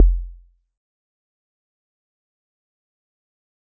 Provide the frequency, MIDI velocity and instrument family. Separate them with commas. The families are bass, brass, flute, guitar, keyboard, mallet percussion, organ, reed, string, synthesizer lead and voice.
43.65 Hz, 50, mallet percussion